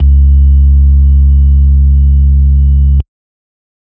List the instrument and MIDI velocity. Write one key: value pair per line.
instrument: electronic organ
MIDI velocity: 25